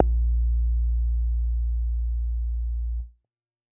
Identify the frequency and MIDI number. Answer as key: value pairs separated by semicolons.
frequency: 58.27 Hz; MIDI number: 34